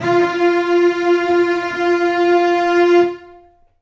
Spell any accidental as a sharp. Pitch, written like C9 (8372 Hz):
F4 (349.2 Hz)